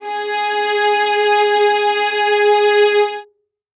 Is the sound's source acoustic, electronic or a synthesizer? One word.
acoustic